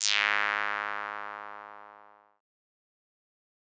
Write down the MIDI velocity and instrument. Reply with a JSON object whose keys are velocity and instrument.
{"velocity": 100, "instrument": "synthesizer bass"}